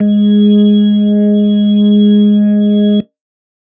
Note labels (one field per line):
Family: organ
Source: electronic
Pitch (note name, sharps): G#3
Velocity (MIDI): 50